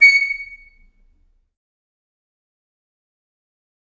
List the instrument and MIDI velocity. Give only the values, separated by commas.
acoustic flute, 100